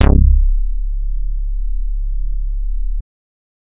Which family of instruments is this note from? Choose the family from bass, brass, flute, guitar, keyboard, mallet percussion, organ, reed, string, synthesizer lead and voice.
bass